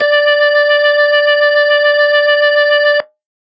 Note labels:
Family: organ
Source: electronic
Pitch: D5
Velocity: 75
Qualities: distorted

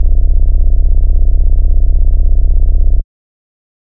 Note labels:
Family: bass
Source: synthesizer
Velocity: 100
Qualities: dark, distorted

